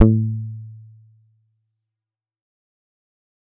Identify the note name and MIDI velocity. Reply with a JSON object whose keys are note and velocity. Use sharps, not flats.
{"note": "A2", "velocity": 25}